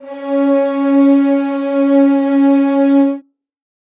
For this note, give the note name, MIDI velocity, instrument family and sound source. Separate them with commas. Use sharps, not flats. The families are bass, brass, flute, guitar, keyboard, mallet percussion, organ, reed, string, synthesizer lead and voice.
C#4, 25, string, acoustic